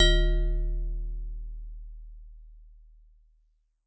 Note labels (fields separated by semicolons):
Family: mallet percussion; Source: acoustic; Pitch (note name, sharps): D#1; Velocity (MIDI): 100